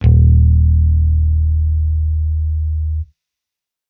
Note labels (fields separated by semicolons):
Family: bass; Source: electronic; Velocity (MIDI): 25; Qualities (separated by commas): distorted